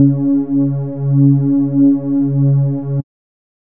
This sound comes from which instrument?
synthesizer bass